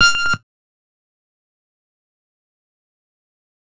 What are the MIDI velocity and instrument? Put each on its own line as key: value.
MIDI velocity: 127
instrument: synthesizer bass